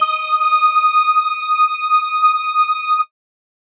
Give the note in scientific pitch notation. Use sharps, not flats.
D#6